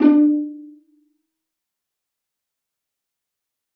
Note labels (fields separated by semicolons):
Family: string; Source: acoustic; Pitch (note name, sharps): D4; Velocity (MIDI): 75; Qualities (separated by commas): dark, fast decay, reverb